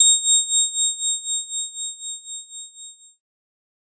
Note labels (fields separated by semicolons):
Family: keyboard; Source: electronic; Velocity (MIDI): 127; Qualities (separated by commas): bright